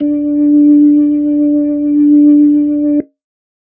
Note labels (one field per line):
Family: organ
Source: electronic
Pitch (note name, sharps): D4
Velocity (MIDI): 100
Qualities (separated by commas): dark